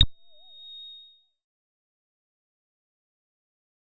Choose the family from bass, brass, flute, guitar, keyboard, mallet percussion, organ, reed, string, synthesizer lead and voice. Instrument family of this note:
bass